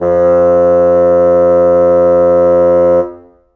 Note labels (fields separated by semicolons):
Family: reed; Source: acoustic; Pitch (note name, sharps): F2; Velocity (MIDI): 100; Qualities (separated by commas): reverb